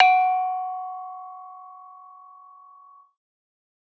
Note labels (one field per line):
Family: mallet percussion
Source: acoustic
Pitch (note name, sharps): F#5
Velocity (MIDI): 127